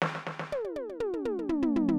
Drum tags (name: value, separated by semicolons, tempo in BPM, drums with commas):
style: rock; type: beat; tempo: 120 BPM; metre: 4/4; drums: snare, high tom, mid tom, floor tom